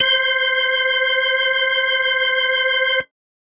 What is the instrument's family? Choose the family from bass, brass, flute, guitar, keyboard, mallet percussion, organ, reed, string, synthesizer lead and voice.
organ